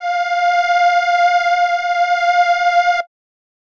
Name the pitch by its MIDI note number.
77